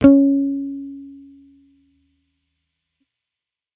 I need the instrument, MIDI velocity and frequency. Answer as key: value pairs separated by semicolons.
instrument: electronic bass; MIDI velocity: 25; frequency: 277.2 Hz